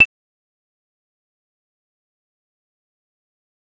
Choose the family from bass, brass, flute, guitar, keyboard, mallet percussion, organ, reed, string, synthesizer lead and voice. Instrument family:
bass